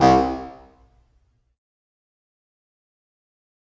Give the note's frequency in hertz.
65.41 Hz